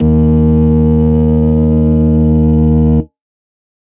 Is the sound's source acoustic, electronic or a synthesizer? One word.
electronic